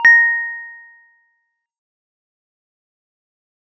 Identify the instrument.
acoustic mallet percussion instrument